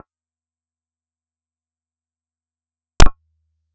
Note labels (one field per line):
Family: bass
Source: synthesizer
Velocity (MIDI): 75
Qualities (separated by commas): percussive, reverb